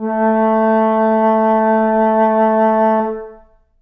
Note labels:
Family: flute; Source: acoustic; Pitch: A3; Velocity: 127; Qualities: long release, reverb

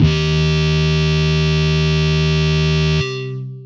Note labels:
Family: guitar; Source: electronic; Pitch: D#2; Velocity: 100; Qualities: bright, distorted, long release

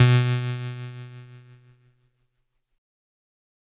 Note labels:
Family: keyboard; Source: electronic; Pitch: B2; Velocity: 127; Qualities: bright, distorted

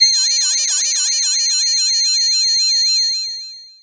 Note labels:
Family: voice; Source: synthesizer; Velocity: 127; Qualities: bright, distorted, long release

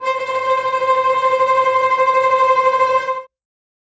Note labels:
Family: string; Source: acoustic; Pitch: C5; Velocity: 75; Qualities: bright, non-linear envelope, reverb

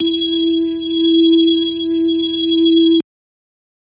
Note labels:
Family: organ; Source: electronic; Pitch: E4; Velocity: 50

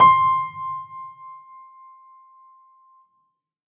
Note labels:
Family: keyboard; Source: acoustic; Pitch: C6; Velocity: 100; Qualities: reverb

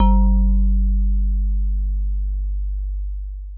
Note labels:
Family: mallet percussion; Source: acoustic; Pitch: G1; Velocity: 127; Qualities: dark, long release, reverb

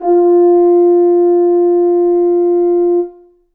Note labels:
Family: brass; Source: acoustic; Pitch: F4; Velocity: 25; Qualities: reverb

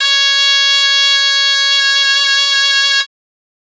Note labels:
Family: reed; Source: acoustic; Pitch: C#5; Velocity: 50; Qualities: reverb

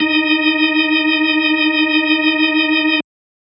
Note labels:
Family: organ; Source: electronic; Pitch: D#4; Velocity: 100

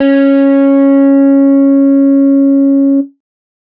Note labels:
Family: guitar; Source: electronic; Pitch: C#4; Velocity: 25; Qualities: distorted

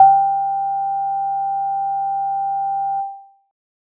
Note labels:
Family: keyboard; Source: electronic; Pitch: G5; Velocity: 25

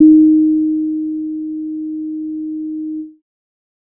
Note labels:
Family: bass; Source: synthesizer; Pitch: D#4; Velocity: 25; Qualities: dark

